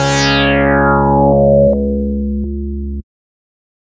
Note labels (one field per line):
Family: bass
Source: synthesizer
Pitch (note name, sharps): C#2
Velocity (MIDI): 75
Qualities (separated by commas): distorted